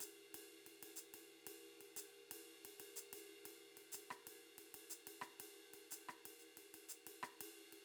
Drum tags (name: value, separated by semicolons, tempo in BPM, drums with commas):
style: Afro-Cuban bembé; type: beat; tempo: 122 BPM; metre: 4/4; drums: ride, hi-hat pedal, cross-stick